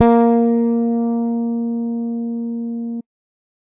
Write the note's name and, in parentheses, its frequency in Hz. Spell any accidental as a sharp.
A#3 (233.1 Hz)